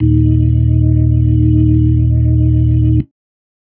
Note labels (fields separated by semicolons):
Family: organ; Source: electronic; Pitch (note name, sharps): D#1; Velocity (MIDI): 25; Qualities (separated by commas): dark